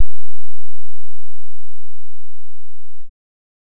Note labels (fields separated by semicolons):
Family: bass; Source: synthesizer; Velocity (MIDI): 50; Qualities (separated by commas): distorted